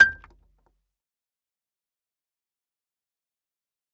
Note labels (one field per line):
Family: mallet percussion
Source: acoustic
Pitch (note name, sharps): G6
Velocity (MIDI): 75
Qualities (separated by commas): fast decay, percussive, reverb